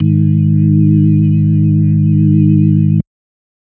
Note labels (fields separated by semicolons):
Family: organ; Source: electronic; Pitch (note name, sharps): G#1; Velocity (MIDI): 75; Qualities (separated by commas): dark